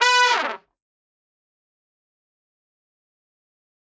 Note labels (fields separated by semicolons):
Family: brass; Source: acoustic; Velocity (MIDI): 50; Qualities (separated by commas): bright, fast decay, reverb